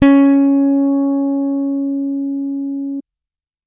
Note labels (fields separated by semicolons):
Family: bass; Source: electronic; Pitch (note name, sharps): C#4; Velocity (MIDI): 100